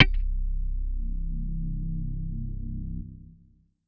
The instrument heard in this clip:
electronic guitar